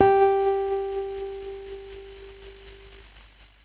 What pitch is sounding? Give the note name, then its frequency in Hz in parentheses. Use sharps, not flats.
G4 (392 Hz)